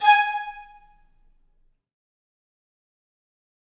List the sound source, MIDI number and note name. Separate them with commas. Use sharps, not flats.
acoustic, 80, G#5